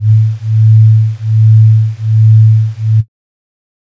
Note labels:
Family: flute; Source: synthesizer; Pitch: A2; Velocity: 25; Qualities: dark

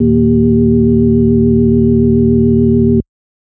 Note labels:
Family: organ; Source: electronic; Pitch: D#2; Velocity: 75; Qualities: dark, multiphonic

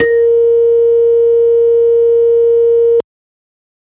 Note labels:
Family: organ; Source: electronic; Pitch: A#4; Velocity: 50

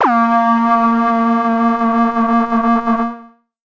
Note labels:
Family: synthesizer lead; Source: synthesizer; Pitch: A#3; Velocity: 25; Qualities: distorted, multiphonic, non-linear envelope

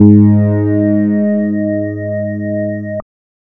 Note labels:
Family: bass; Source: synthesizer; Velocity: 50; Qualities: distorted, multiphonic

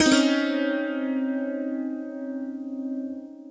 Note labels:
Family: guitar; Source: acoustic; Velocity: 50; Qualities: bright, long release, reverb

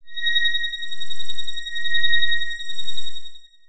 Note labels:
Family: synthesizer lead; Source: synthesizer; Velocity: 25; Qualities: long release, non-linear envelope

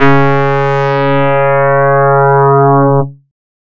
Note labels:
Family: bass; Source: synthesizer; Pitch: C#3; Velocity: 127; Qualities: bright, distorted

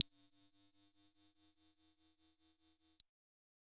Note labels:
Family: organ; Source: electronic; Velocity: 127; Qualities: bright

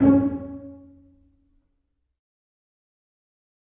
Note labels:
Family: string; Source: acoustic; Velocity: 127; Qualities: dark, fast decay, percussive, reverb

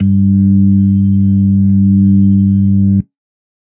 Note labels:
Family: organ; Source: electronic; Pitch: G2; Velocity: 100

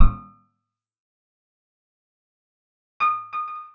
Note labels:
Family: guitar; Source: acoustic; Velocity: 127; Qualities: percussive, reverb

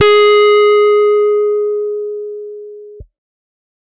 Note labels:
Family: guitar; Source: electronic; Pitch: G#4; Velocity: 50; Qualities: bright, distorted

